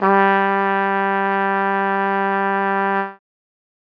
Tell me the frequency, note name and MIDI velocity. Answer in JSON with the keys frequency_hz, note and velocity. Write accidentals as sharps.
{"frequency_hz": 196, "note": "G3", "velocity": 75}